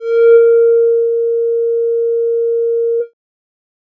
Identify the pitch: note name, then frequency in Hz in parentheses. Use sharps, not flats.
A#4 (466.2 Hz)